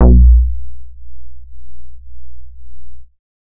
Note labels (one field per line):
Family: bass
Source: synthesizer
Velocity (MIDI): 75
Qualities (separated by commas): distorted